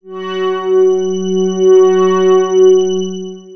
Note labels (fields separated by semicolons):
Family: synthesizer lead; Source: synthesizer; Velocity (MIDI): 50; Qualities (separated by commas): bright, long release, non-linear envelope